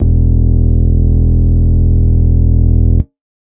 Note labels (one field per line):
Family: organ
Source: electronic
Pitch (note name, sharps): E1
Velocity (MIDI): 50